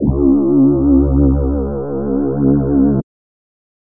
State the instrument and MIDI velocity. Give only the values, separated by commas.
synthesizer voice, 127